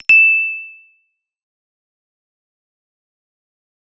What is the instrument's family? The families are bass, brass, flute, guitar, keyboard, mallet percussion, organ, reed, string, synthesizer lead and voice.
bass